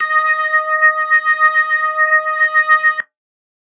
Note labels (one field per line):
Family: organ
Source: electronic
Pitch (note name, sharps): D#5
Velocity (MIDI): 50